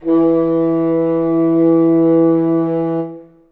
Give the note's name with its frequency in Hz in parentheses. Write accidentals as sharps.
E3 (164.8 Hz)